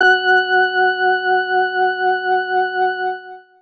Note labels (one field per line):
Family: organ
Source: electronic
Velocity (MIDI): 127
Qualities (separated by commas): distorted